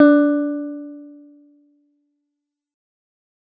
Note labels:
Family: guitar; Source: synthesizer; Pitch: D4; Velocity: 75; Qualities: dark, fast decay

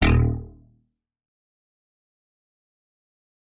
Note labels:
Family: guitar; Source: electronic; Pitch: D#1; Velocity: 100; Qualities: fast decay, percussive

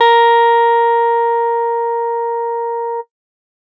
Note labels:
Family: guitar; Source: electronic; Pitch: A#4; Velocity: 75

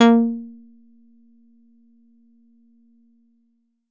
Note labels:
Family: guitar; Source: synthesizer; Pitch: A#3; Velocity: 75; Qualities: percussive

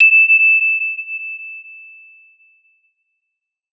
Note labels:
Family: mallet percussion; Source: acoustic; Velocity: 75; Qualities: bright, non-linear envelope

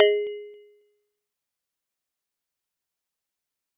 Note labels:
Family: mallet percussion; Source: acoustic; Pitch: G#4; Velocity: 100; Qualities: fast decay, percussive

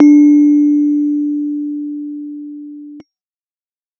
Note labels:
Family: keyboard; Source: electronic; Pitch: D4; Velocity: 75

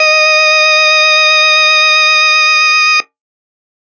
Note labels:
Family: organ; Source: electronic; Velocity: 127; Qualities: distorted

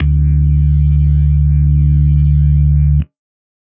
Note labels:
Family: organ; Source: electronic; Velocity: 100

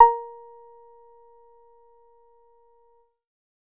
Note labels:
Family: bass; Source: synthesizer; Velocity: 25; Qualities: percussive

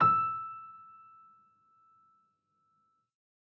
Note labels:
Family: keyboard; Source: acoustic; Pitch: E6; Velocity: 75

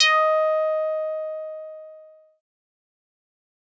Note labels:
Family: synthesizer lead; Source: synthesizer; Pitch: D#5; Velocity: 100; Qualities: distorted, fast decay

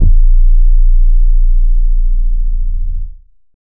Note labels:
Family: bass; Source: synthesizer; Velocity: 25; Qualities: distorted

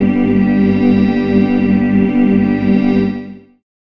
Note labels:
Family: organ; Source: electronic; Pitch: G1; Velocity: 25; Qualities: long release, reverb

